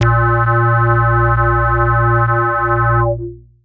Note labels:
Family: bass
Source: synthesizer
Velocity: 127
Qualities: distorted, long release, multiphonic

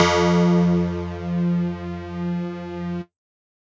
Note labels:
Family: mallet percussion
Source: electronic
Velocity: 25

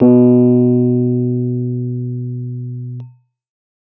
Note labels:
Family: keyboard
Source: electronic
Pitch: B2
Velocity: 100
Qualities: dark

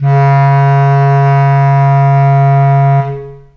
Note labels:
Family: reed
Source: acoustic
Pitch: C#3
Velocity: 50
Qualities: long release, reverb

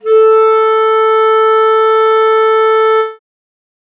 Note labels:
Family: reed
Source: acoustic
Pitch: A4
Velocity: 127

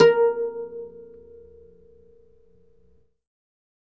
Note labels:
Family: guitar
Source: acoustic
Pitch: A#4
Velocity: 100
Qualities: reverb

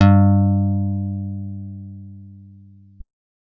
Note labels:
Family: guitar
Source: acoustic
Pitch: G2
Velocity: 75

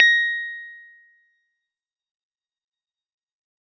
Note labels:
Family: keyboard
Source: electronic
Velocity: 127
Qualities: fast decay

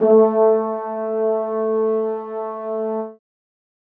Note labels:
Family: brass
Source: acoustic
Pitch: A3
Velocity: 50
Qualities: reverb

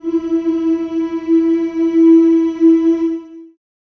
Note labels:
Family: voice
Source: acoustic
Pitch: E4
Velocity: 100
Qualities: long release, reverb

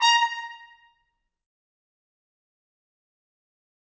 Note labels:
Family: brass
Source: acoustic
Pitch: A#5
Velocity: 127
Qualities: bright, fast decay, percussive, reverb

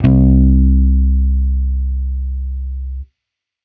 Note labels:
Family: bass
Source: electronic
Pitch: C2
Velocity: 50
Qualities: distorted

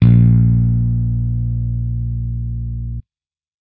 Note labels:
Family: bass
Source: electronic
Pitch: A#1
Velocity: 127

